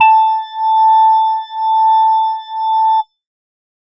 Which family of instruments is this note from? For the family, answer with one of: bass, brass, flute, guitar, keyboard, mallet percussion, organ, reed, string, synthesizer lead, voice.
organ